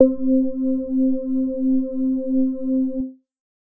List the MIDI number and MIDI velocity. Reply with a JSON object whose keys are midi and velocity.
{"midi": 60, "velocity": 50}